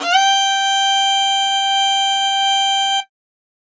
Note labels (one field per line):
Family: string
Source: acoustic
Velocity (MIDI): 127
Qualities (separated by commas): bright